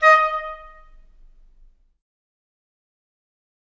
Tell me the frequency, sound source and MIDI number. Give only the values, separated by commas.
622.3 Hz, acoustic, 75